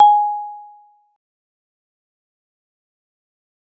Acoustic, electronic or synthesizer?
acoustic